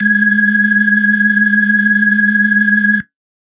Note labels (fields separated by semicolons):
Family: organ; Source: electronic; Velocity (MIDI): 100